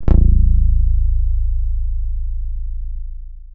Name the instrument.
electronic guitar